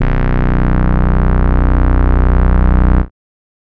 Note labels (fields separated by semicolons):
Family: bass; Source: synthesizer; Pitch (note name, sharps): B0; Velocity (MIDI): 50; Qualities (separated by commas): bright, distorted